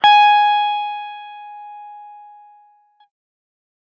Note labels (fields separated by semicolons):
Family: guitar; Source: electronic; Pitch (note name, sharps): G#5; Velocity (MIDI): 75; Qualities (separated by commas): distorted